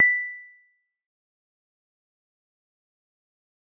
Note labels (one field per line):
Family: mallet percussion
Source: acoustic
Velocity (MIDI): 100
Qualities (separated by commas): fast decay, percussive